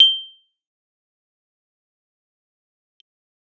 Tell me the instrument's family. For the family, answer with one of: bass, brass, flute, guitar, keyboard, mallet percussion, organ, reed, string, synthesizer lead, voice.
keyboard